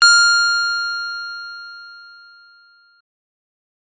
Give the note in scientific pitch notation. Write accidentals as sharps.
F6